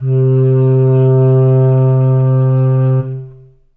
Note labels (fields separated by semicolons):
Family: reed; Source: acoustic; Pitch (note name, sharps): C3; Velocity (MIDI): 50; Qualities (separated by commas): dark, long release, reverb